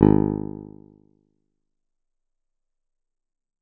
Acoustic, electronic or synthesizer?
acoustic